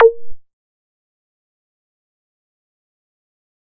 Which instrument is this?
synthesizer bass